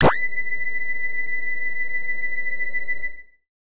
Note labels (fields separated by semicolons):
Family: bass; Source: synthesizer; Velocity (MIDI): 25; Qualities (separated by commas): distorted